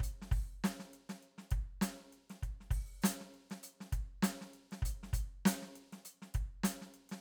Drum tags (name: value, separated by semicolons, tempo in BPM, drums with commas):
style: funk; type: beat; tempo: 100 BPM; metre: 4/4; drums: closed hi-hat, open hi-hat, hi-hat pedal, snare, kick